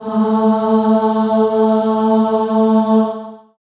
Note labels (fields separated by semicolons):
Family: voice; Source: acoustic; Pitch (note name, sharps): A3; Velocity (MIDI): 50; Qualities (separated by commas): reverb